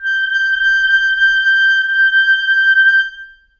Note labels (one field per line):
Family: reed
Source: acoustic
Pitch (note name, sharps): G6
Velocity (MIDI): 50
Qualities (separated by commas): reverb